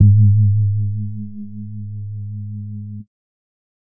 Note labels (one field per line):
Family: bass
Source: synthesizer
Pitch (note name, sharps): G#2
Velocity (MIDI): 25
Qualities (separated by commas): dark, distorted